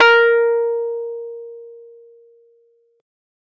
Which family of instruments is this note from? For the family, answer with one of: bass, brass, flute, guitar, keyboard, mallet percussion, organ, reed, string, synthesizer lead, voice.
keyboard